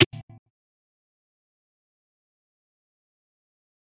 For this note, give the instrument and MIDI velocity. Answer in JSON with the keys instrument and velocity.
{"instrument": "electronic guitar", "velocity": 25}